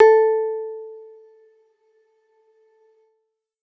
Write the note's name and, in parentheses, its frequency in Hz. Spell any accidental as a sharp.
A4 (440 Hz)